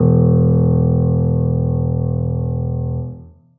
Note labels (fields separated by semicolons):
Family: keyboard; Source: acoustic; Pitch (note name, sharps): E1; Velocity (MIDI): 75